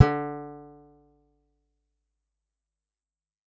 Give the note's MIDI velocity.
75